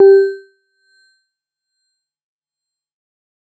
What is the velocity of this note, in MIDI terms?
100